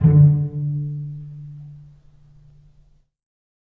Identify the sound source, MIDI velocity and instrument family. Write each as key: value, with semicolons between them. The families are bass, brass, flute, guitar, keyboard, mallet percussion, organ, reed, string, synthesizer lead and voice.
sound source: acoustic; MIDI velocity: 50; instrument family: string